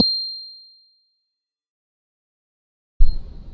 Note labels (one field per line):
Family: keyboard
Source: electronic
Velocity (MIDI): 100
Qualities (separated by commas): fast decay